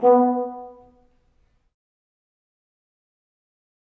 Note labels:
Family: brass; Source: acoustic; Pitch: B3; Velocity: 50; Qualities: dark, fast decay, reverb

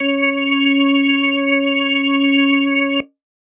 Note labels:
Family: organ; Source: electronic; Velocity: 25

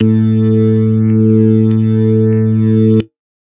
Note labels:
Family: organ; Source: electronic; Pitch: A2; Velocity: 50

